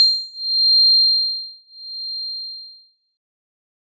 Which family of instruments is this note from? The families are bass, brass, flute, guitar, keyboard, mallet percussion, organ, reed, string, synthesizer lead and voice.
keyboard